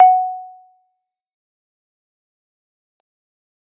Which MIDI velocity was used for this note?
25